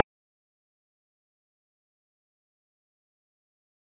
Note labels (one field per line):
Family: mallet percussion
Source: acoustic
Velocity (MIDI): 50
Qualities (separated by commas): fast decay, percussive